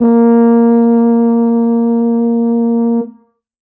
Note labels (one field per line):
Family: brass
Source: acoustic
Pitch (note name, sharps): A#3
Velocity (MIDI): 75